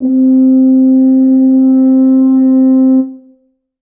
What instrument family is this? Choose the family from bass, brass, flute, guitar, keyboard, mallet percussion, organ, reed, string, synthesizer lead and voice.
brass